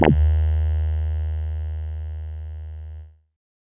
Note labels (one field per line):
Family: bass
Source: synthesizer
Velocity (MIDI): 25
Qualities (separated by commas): distorted